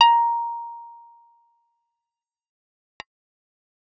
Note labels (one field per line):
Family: bass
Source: synthesizer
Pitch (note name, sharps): A#5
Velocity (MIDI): 127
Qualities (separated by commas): fast decay